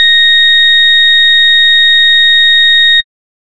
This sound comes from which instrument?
synthesizer bass